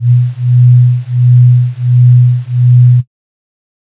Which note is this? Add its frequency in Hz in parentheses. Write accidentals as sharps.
B2 (123.5 Hz)